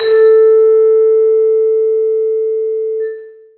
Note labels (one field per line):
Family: mallet percussion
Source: acoustic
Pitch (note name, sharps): A4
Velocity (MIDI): 127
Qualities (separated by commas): long release, reverb